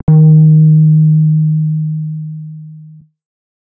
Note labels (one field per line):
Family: bass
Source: synthesizer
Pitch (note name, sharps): D#3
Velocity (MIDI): 127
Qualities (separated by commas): distorted